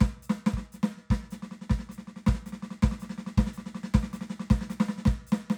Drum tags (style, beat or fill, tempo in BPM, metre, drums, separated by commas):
swing, beat, 215 BPM, 4/4, hi-hat pedal, snare, kick